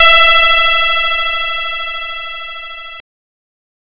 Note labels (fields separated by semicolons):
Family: guitar; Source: synthesizer; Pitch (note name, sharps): E5; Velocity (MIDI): 100; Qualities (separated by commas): bright, distorted